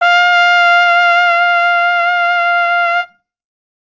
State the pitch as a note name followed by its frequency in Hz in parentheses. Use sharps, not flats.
F5 (698.5 Hz)